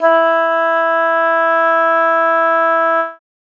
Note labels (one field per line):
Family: reed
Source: acoustic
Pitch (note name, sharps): E4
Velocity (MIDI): 50